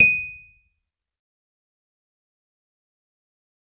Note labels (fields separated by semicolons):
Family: keyboard; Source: electronic; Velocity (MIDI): 75; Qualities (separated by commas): fast decay, percussive